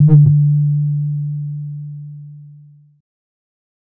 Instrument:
synthesizer bass